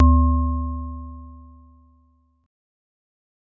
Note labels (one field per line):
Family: mallet percussion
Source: acoustic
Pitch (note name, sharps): D2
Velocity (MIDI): 127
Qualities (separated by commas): dark, fast decay